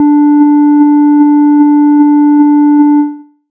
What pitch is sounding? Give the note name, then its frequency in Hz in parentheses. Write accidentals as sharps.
D4 (293.7 Hz)